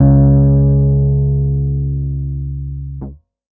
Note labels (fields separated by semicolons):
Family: keyboard; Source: electronic; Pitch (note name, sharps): C#2; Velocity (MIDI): 50; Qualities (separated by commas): dark, distorted